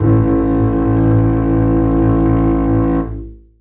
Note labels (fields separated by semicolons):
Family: string; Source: acoustic; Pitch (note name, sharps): A1; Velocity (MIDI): 100; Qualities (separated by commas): long release, reverb